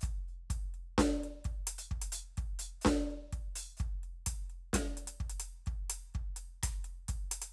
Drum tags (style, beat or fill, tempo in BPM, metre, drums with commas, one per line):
slow reggae
beat
64 BPM
4/4
closed hi-hat, hi-hat pedal, snare, cross-stick, kick